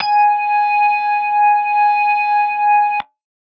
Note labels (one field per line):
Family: organ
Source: electronic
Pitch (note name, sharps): G#5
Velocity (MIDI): 25